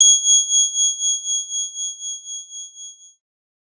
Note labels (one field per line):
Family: keyboard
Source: electronic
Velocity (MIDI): 25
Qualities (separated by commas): bright